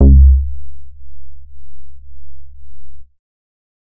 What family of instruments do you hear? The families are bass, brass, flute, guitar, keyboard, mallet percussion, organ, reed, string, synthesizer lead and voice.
bass